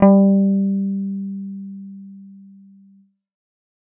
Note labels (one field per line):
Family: bass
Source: synthesizer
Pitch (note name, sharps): G3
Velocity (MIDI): 25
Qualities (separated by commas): dark